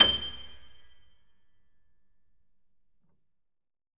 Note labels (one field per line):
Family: keyboard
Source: acoustic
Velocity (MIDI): 127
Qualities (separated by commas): reverb